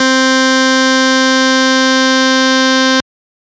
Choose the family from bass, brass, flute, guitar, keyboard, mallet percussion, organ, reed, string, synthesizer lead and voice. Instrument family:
organ